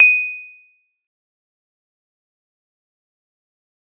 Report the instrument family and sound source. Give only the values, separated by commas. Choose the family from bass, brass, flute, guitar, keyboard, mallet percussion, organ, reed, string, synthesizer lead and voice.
mallet percussion, acoustic